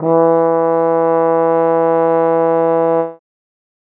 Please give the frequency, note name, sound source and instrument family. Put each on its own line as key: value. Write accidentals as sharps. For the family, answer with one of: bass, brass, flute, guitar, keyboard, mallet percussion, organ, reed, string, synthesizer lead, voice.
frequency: 164.8 Hz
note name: E3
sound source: acoustic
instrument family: brass